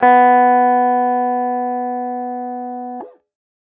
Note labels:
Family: guitar; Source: electronic; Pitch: B3; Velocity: 25; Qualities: distorted

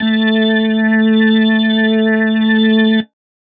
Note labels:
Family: keyboard; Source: electronic; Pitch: A3; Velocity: 25; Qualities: distorted

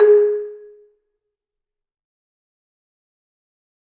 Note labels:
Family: mallet percussion; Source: acoustic; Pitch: G#4; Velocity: 75; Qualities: fast decay, percussive, reverb

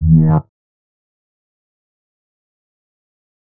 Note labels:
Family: bass; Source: synthesizer; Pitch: D#2; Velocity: 25; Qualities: distorted, fast decay, percussive

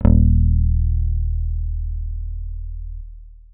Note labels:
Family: guitar; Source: electronic; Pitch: D#1; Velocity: 50; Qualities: long release

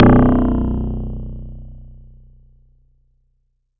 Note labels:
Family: guitar; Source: acoustic; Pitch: B0; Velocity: 127; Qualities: bright, distorted

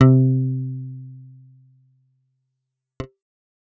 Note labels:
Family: bass; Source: synthesizer; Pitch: C3; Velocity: 127; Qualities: fast decay

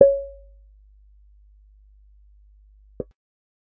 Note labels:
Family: bass; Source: synthesizer; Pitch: C#5; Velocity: 50; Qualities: percussive

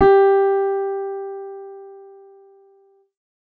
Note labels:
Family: keyboard; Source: synthesizer; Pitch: G4; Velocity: 75

